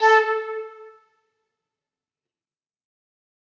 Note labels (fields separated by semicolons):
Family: flute; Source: acoustic; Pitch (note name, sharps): A4; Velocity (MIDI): 127; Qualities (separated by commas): fast decay, reverb